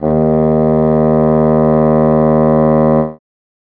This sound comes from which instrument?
acoustic reed instrument